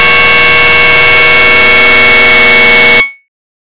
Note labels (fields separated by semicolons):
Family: bass; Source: synthesizer; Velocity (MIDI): 25; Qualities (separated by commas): bright, distorted